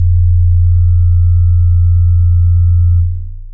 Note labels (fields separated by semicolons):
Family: synthesizer lead; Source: synthesizer; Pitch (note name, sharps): A#0; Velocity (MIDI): 75; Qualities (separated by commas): long release